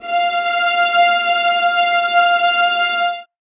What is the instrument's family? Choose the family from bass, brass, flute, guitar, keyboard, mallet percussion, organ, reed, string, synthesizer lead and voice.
string